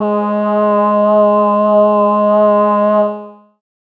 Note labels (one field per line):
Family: voice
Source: synthesizer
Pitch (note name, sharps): G#3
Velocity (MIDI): 75